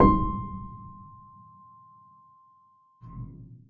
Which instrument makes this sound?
acoustic keyboard